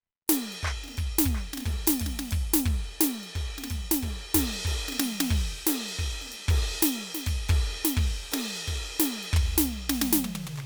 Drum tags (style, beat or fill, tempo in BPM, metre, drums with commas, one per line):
rock
beat
90 BPM
4/4
crash, ride, hi-hat pedal, percussion, snare, high tom, mid tom, floor tom, kick